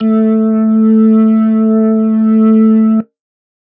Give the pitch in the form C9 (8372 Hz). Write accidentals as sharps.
A3 (220 Hz)